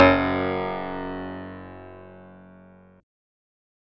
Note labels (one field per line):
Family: synthesizer lead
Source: synthesizer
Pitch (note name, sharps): F#1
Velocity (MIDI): 25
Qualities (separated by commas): bright, distorted